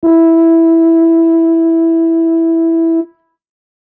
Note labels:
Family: brass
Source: acoustic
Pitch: E4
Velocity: 50

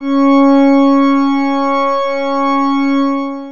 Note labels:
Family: organ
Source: electronic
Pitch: C#4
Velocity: 50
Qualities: distorted, long release

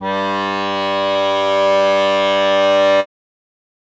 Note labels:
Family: reed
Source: acoustic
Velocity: 75

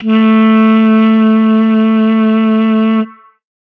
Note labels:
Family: reed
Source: acoustic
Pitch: A3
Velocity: 25

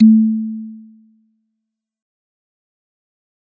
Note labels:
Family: mallet percussion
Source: acoustic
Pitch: A3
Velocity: 100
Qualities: dark, fast decay

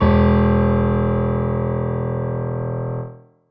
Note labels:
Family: keyboard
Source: acoustic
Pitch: E1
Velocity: 100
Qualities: reverb

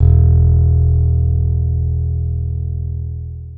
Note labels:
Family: guitar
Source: acoustic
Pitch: E1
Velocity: 25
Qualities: dark, long release

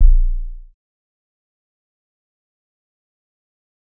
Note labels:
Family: bass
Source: synthesizer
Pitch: A#0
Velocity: 25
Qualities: dark, fast decay, percussive

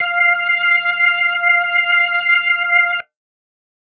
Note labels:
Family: organ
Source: electronic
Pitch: F5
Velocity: 127

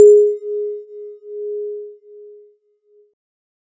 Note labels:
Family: keyboard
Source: synthesizer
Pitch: G#4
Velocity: 75

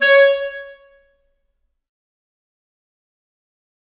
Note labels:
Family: reed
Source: acoustic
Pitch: C#5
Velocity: 127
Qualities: fast decay, reverb

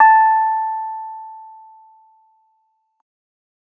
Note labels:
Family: keyboard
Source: electronic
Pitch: A5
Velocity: 100

